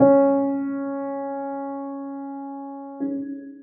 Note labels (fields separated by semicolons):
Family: keyboard; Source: acoustic; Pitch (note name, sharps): C#4; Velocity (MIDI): 25; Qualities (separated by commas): long release, reverb